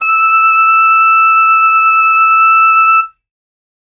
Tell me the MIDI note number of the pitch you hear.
88